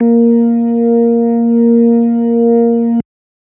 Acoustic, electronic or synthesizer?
electronic